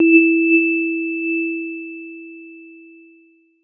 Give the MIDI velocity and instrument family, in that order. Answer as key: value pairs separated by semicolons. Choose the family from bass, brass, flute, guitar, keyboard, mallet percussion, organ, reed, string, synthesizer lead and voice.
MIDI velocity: 100; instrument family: keyboard